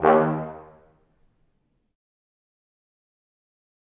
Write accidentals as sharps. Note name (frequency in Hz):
D#2 (77.78 Hz)